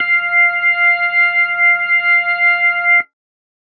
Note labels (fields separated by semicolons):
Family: organ; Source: electronic; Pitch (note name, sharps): F5; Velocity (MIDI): 75